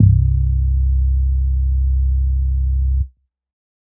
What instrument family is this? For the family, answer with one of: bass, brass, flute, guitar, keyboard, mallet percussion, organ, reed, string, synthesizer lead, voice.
bass